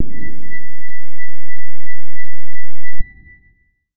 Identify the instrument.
electronic guitar